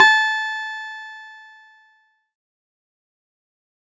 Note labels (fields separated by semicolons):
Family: keyboard; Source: electronic; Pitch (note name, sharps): A5; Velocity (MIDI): 100; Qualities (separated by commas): distorted, fast decay